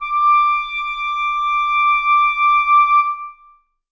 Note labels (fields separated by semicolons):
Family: reed; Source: acoustic; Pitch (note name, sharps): D6; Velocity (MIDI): 50; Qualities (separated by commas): reverb